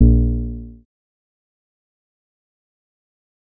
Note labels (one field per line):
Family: synthesizer lead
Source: synthesizer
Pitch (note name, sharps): A#1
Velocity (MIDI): 25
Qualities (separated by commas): fast decay